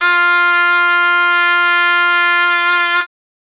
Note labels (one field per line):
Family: reed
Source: acoustic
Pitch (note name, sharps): F4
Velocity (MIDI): 75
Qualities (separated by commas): reverb